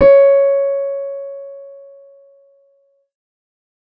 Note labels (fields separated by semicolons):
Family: keyboard; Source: synthesizer; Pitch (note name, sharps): C#5; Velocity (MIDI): 75